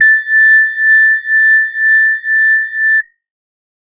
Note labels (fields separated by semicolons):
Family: organ; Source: electronic; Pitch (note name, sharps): A6; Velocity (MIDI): 25; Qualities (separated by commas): distorted